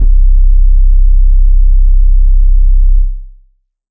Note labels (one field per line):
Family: organ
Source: electronic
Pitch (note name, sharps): C1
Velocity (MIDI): 25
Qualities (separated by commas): dark, long release